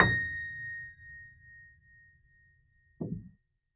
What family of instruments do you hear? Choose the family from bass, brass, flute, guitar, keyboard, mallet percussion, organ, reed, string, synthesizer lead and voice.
keyboard